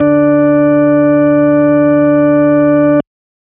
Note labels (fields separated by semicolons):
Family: organ; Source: electronic; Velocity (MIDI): 127